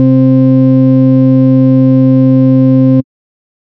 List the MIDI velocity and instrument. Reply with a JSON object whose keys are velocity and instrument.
{"velocity": 75, "instrument": "synthesizer bass"}